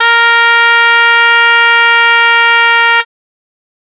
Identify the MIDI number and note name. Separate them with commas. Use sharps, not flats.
70, A#4